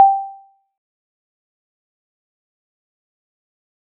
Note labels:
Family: mallet percussion; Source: acoustic; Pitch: G5; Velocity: 50; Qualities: fast decay, percussive

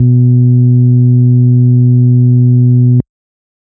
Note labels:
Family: organ; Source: electronic; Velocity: 127; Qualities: bright, distorted

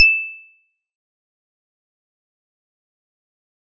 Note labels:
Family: mallet percussion; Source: acoustic; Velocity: 100; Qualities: bright, fast decay, percussive

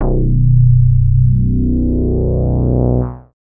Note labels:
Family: bass; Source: synthesizer; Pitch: B0; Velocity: 75; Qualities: distorted, multiphonic

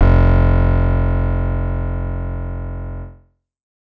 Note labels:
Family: keyboard; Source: synthesizer; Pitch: F1; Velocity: 100; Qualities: distorted

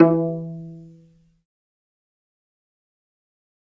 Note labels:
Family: string; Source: acoustic; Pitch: E3; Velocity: 50; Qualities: dark, fast decay, reverb

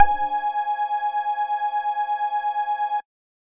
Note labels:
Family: bass; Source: synthesizer; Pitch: G#5; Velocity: 75

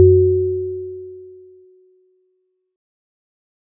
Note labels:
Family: mallet percussion; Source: acoustic; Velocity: 25

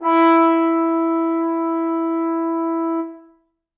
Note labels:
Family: brass; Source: acoustic; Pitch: E4; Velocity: 75; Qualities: bright, reverb

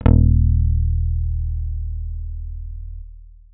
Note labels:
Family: guitar; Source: electronic; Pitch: D#1; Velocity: 75; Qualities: long release

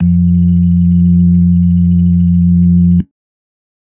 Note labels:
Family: organ; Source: electronic; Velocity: 75; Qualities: dark

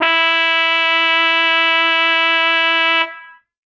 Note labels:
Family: brass; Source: acoustic; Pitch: E4; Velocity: 127; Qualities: bright

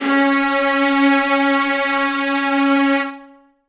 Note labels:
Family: string; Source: acoustic; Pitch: C#4; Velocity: 127; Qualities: reverb

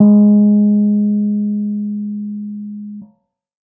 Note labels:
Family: keyboard; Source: electronic; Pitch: G#3; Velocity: 50

